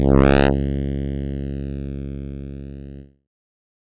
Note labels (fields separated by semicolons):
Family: keyboard; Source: synthesizer; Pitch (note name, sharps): C#2; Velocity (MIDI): 127; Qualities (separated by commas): bright, distorted